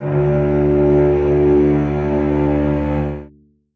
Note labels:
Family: string; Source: acoustic; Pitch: D2; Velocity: 25; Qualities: reverb

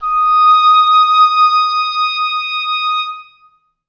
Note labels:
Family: reed; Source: acoustic; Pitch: D#6; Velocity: 100; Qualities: reverb

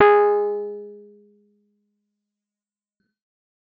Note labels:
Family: keyboard; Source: electronic; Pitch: G#4; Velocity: 100; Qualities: fast decay

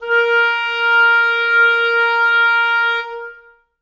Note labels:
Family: reed; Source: acoustic; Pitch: A#4; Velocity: 127; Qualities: long release, reverb

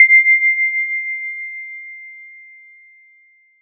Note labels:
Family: mallet percussion; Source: acoustic; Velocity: 25; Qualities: bright, multiphonic

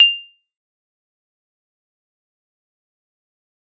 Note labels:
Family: mallet percussion; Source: acoustic; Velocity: 50; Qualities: bright, fast decay, percussive

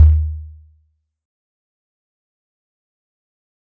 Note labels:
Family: mallet percussion; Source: acoustic; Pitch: D#2; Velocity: 50; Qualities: fast decay, percussive

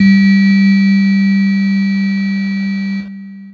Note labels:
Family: keyboard; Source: electronic; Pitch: G3; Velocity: 25; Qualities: bright, distorted, long release

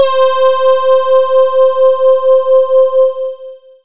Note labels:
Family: voice; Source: synthesizer; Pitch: C5; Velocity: 25; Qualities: long release

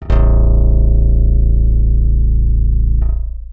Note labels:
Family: bass; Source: synthesizer; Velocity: 25; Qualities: dark, long release

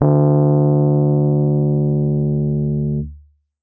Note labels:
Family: keyboard; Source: electronic; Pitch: D2; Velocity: 127

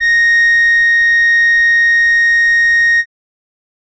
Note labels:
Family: reed; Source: acoustic; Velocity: 127

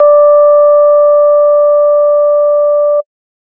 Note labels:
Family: organ; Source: electronic; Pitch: D5; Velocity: 100

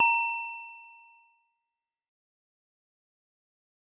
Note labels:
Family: mallet percussion; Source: acoustic; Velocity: 75; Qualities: bright, fast decay

